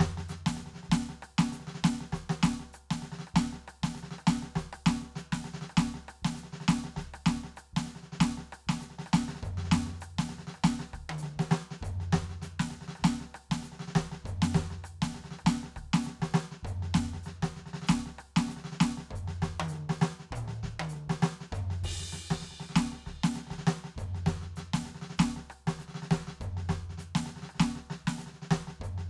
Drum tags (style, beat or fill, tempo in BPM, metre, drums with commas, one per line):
New Orleans second line
beat
99 BPM
4/4
crash, hi-hat pedal, snare, cross-stick, high tom, mid tom, floor tom, kick